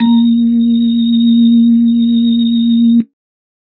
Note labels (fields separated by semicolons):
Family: organ; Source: electronic; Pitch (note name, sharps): A#3; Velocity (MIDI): 25